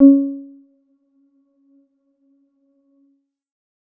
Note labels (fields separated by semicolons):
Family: keyboard; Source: electronic; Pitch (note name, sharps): C#4; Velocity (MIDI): 75; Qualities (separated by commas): dark, percussive, reverb